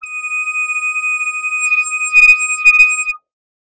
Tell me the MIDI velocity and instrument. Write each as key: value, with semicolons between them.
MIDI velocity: 100; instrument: synthesizer bass